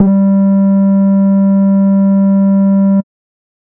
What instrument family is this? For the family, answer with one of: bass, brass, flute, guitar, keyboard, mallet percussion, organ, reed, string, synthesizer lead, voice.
bass